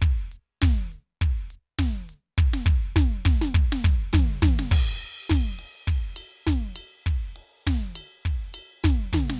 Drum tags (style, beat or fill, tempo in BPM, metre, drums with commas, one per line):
rock
beat
102 BPM
4/4
crash, ride, ride bell, closed hi-hat, open hi-hat, hi-hat pedal, snare, high tom, mid tom, kick